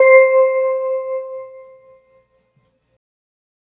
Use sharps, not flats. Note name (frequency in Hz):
C5 (523.3 Hz)